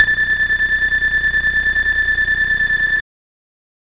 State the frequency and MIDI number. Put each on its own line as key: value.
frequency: 1760 Hz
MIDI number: 93